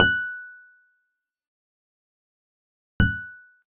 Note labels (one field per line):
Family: guitar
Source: acoustic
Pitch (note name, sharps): F#6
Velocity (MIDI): 75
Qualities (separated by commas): percussive